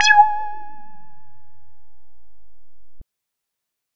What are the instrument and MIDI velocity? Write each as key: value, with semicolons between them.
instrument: synthesizer bass; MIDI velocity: 75